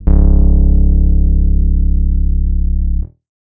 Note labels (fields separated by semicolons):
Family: guitar; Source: acoustic; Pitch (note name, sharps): C#1; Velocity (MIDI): 50; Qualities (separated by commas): dark